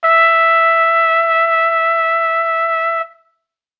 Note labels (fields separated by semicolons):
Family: brass; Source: acoustic; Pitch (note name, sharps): E5; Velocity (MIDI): 50